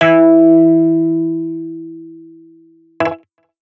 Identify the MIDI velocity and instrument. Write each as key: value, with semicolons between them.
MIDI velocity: 75; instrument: electronic guitar